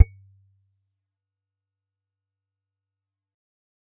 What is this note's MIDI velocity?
100